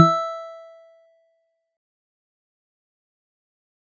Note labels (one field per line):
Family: mallet percussion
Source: acoustic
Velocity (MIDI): 75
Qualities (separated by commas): fast decay, percussive